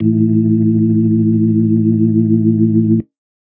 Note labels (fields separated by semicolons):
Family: organ; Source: electronic; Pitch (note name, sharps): A1; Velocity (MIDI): 50